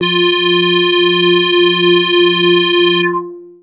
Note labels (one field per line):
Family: bass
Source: synthesizer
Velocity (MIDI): 127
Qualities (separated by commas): distorted, long release, multiphonic